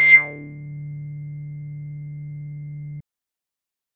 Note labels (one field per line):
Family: bass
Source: synthesizer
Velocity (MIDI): 100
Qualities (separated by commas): distorted